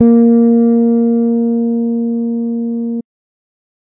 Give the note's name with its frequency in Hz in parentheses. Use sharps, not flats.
A#3 (233.1 Hz)